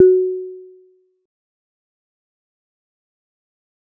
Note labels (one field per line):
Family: mallet percussion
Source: acoustic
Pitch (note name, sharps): F#4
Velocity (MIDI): 25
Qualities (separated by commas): fast decay, percussive